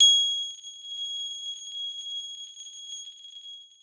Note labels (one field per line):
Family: guitar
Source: electronic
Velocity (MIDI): 50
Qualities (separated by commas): bright, long release